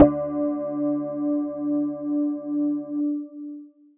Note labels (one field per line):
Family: mallet percussion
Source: electronic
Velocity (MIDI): 75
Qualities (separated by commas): long release